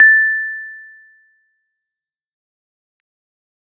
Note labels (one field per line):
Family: keyboard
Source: electronic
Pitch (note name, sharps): A6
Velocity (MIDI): 75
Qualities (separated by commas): fast decay